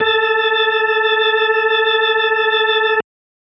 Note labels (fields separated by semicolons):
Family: organ; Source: electronic; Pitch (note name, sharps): A4; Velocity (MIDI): 100